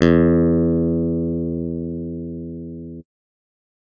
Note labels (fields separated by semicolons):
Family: keyboard; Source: electronic; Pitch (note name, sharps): E2; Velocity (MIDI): 100